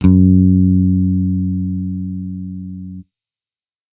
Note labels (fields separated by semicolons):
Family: bass; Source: electronic; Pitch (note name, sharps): F#2; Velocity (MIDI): 75